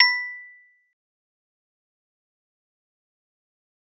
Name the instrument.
acoustic mallet percussion instrument